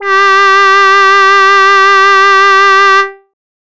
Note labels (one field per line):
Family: voice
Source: synthesizer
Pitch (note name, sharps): G4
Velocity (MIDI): 127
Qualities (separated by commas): distorted